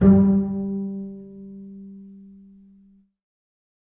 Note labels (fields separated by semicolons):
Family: string; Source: acoustic; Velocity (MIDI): 127; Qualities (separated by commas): dark, reverb